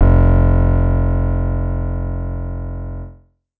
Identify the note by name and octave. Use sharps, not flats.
F1